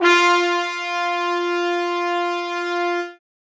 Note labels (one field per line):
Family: brass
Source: acoustic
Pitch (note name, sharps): F4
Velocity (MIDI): 127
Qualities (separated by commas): bright, reverb